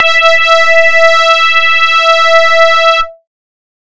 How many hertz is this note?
659.3 Hz